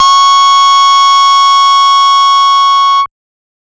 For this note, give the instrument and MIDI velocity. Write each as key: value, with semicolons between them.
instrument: synthesizer bass; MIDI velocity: 75